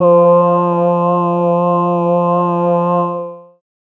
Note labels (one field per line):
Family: voice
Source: synthesizer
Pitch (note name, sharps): F3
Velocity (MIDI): 50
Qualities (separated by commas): long release